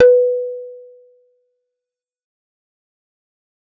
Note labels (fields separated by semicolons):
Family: bass; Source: synthesizer; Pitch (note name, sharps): B4; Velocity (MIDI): 25; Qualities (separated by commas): fast decay